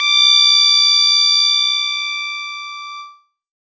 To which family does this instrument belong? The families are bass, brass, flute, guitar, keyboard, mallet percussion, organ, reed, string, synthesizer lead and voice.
keyboard